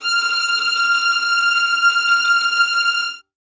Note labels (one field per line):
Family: string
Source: acoustic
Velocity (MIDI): 100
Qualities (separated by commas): non-linear envelope, reverb